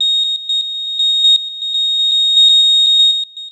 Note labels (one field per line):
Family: synthesizer lead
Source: synthesizer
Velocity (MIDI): 100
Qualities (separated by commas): bright, long release, tempo-synced